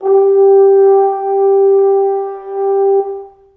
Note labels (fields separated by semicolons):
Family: brass; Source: acoustic; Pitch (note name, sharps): G4; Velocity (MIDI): 50; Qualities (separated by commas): reverb